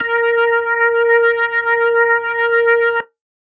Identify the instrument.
electronic organ